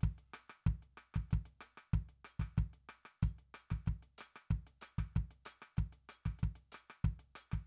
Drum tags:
Afrobeat
beat
94 BPM
4/4
closed hi-hat, cross-stick, kick

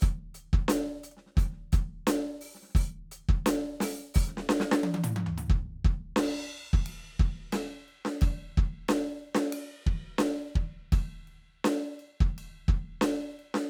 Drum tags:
rock
beat
88 BPM
4/4
crash, ride, ride bell, closed hi-hat, open hi-hat, hi-hat pedal, snare, high tom, mid tom, floor tom, kick

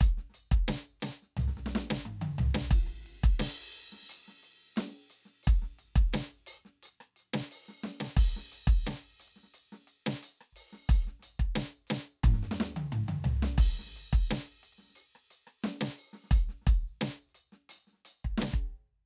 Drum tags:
rock
beat
88 BPM
4/4
crash, ride, closed hi-hat, hi-hat pedal, percussion, snare, cross-stick, high tom, mid tom, floor tom, kick

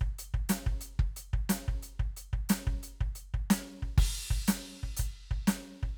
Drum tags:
rock
beat
120 BPM
4/4
crash, closed hi-hat, snare, kick

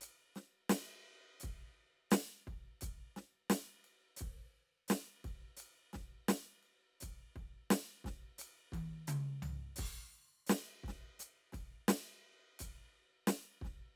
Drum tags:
rock
beat
86 BPM
4/4
crash, ride, hi-hat pedal, snare, high tom, mid tom, floor tom, kick

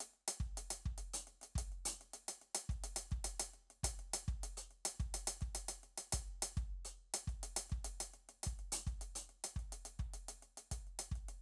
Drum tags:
Afro-Cuban
beat
105 BPM
4/4
closed hi-hat, kick

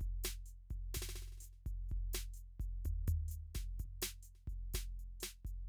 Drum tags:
bossa nova
beat
127 BPM
4/4
closed hi-hat, open hi-hat, hi-hat pedal, snare, floor tom, kick

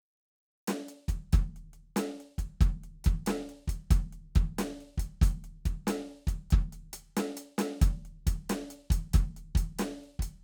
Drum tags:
rock
beat
92 BPM
4/4
closed hi-hat, snare, kick

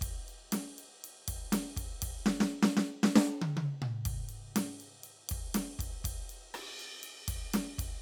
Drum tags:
rock
beat
120 BPM
4/4
ride, snare, cross-stick, high tom, mid tom, kick

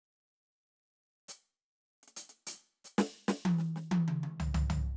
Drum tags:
rock
fill
95 BPM
4/4
closed hi-hat, hi-hat pedal, snare, high tom, mid tom, floor tom

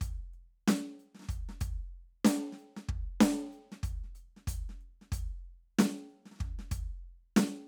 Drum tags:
hip-hop
beat
94 BPM
4/4
closed hi-hat, snare, kick

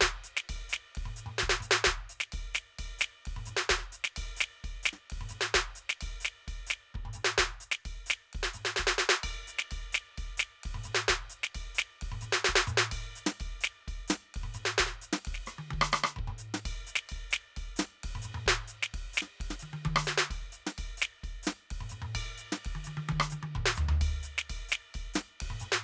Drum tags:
Dominican merengue
beat
130 BPM
4/4
ride, ride bell, hi-hat pedal, snare, cross-stick, high tom, mid tom, floor tom, kick

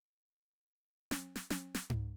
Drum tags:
Afro-Cuban rumba
fill
110 BPM
4/4
snare, high tom, floor tom

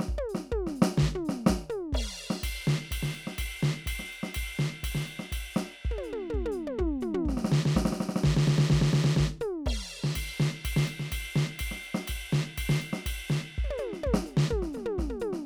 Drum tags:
calypso
beat
124 BPM
4/4
crash, ride, ride bell, hi-hat pedal, snare, high tom, mid tom, floor tom, kick

